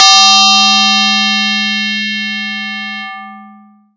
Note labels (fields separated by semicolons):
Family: mallet percussion; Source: acoustic; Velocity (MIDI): 127; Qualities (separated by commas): distorted, long release